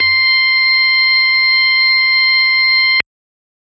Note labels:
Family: organ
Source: electronic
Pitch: C6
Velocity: 75

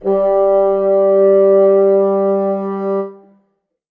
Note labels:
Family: reed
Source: acoustic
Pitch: G3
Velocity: 25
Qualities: reverb

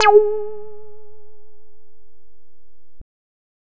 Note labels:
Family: bass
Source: synthesizer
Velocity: 50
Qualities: distorted

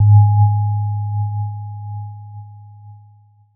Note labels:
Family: keyboard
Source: electronic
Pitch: G#2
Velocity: 100

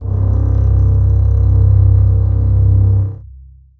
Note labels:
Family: string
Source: acoustic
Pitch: C1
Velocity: 75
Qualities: long release, reverb

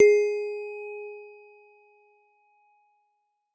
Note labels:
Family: mallet percussion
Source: acoustic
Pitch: G#4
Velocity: 100

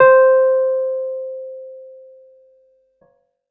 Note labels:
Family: keyboard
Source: electronic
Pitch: C5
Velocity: 100

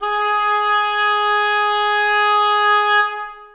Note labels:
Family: reed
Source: acoustic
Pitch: G#4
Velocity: 127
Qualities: long release, reverb

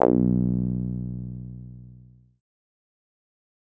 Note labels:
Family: synthesizer lead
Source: synthesizer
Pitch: B1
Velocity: 50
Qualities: distorted, fast decay

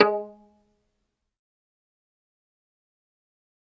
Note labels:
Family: string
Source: acoustic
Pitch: G#3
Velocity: 75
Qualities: fast decay, percussive, reverb

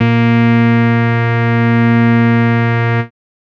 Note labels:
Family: bass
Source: synthesizer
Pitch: A#2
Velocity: 25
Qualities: bright, distorted

